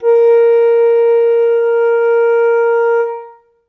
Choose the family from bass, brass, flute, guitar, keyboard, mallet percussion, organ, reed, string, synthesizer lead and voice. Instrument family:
flute